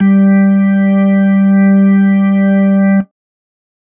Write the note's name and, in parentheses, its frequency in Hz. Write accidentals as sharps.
G3 (196 Hz)